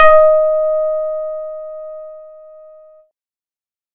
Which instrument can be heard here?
electronic keyboard